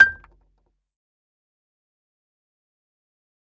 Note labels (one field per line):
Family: mallet percussion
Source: acoustic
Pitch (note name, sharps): G6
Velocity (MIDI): 75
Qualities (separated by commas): fast decay, percussive, reverb